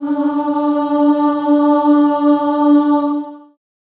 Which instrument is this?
acoustic voice